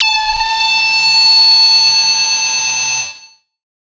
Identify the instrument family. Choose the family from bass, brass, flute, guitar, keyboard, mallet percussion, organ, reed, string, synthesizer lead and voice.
synthesizer lead